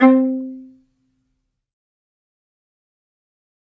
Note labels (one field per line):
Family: string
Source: acoustic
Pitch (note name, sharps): C4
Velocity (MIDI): 50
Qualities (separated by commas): fast decay, percussive, reverb